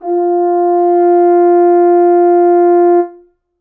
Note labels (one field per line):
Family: brass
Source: acoustic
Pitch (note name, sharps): F4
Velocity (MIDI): 75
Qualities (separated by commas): reverb